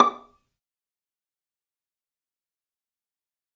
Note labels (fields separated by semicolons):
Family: string; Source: acoustic; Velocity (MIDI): 25; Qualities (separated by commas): fast decay, percussive, reverb